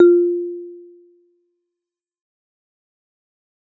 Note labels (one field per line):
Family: mallet percussion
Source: acoustic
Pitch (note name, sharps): F4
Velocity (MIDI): 75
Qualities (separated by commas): fast decay